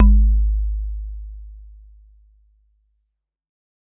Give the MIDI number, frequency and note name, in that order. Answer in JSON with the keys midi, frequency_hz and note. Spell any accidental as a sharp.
{"midi": 32, "frequency_hz": 51.91, "note": "G#1"}